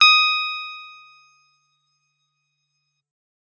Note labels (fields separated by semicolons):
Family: guitar; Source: electronic; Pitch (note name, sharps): D#6; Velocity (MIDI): 75; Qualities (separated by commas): bright